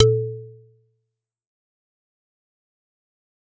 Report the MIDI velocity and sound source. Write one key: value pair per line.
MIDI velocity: 100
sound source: acoustic